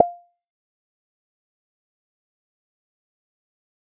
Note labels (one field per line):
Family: bass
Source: synthesizer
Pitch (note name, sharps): F5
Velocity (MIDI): 75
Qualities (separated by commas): fast decay, percussive